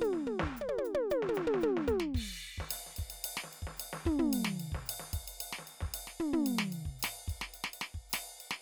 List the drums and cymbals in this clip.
crash, ride, ride bell, hi-hat pedal, snare, high tom, mid tom, floor tom and kick